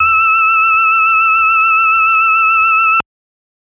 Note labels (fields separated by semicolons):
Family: organ; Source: electronic; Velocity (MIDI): 50; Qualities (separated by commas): bright, multiphonic